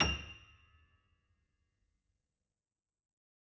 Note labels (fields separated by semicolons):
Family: keyboard; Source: acoustic; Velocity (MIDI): 100; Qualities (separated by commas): fast decay, percussive